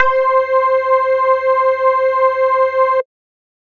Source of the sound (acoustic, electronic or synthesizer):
synthesizer